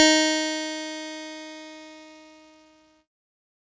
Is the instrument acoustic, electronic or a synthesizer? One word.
electronic